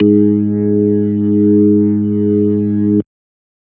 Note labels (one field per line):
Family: organ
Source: electronic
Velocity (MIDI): 127